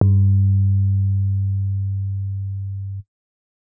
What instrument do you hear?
electronic keyboard